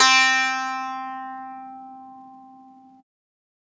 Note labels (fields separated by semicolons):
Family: guitar; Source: acoustic; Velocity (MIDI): 25; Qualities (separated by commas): bright, multiphonic, reverb